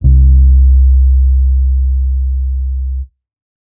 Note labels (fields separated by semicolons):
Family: bass; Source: electronic; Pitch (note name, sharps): C2; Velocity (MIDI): 75; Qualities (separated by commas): dark